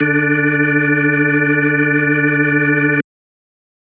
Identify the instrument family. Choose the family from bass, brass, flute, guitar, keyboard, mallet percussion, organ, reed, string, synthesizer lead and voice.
organ